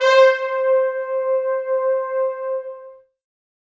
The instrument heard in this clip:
acoustic brass instrument